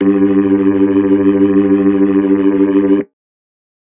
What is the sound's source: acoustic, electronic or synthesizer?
electronic